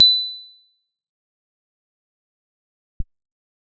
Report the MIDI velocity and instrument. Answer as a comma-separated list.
25, electronic guitar